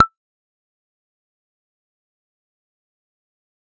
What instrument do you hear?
synthesizer bass